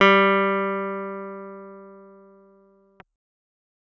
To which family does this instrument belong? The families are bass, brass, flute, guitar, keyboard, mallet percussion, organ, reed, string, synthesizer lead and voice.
keyboard